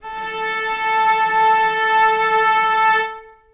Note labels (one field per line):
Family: string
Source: acoustic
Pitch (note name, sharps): A4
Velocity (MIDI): 25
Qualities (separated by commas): reverb